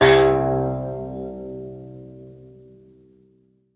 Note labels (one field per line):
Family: guitar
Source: acoustic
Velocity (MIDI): 100